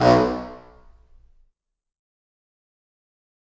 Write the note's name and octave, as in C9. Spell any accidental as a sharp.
B1